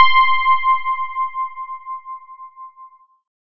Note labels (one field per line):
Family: keyboard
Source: electronic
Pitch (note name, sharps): C6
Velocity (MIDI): 100